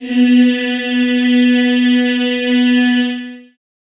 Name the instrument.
acoustic voice